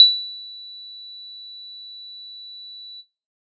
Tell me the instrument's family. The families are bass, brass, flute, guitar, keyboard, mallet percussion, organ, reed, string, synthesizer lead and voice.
bass